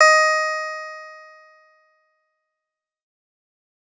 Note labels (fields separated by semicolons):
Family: guitar; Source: electronic; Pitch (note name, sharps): D#5; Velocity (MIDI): 75; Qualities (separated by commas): fast decay